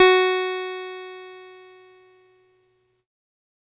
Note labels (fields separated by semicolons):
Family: keyboard; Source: electronic; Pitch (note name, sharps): F#4; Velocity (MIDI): 127; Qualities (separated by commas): bright, distorted